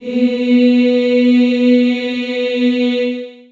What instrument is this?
acoustic voice